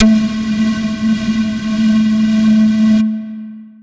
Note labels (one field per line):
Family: flute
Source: acoustic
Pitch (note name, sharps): A3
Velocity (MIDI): 127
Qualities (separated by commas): distorted, long release